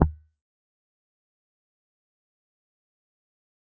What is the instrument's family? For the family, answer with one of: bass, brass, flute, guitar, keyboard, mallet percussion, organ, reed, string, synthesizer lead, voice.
guitar